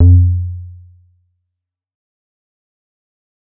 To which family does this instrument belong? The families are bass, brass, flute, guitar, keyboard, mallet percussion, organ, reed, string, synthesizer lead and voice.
bass